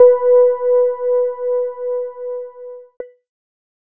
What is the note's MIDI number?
71